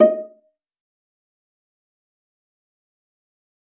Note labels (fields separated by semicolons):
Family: string; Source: acoustic; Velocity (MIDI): 75; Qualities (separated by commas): fast decay, percussive, reverb